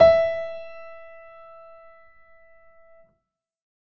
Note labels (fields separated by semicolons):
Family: keyboard; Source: acoustic; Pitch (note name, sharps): E5; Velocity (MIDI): 100; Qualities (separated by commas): reverb